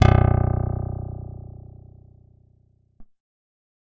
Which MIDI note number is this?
23